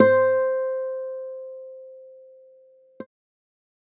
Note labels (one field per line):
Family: guitar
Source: electronic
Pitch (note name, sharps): C5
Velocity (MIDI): 50